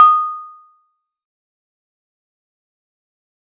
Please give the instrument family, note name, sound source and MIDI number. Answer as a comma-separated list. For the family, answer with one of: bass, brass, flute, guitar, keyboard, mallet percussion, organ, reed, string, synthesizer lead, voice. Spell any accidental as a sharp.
mallet percussion, D#6, acoustic, 87